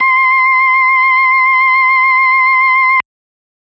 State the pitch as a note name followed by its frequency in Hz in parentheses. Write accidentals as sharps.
C6 (1047 Hz)